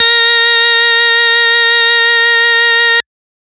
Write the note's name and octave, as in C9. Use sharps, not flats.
A#4